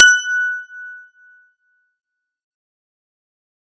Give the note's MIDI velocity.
75